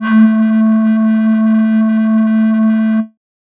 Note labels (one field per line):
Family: flute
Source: synthesizer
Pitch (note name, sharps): A3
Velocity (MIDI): 100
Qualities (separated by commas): distorted